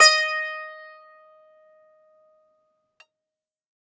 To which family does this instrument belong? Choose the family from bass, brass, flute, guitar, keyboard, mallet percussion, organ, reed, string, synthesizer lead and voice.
guitar